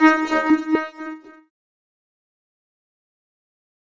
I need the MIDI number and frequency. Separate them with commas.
63, 311.1 Hz